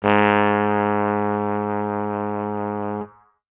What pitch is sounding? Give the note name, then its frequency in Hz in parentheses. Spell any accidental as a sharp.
G#2 (103.8 Hz)